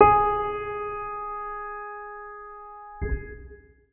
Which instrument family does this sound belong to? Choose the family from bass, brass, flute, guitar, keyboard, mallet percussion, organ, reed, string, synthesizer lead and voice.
organ